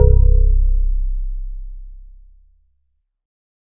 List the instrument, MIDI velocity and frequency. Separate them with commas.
electronic keyboard, 127, 32.7 Hz